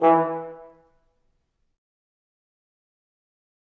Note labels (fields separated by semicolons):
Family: brass; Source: acoustic; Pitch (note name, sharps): E3; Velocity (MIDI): 75; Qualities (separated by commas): fast decay, percussive, reverb